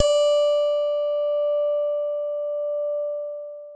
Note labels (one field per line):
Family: guitar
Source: synthesizer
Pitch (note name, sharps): D5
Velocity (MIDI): 127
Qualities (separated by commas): bright, long release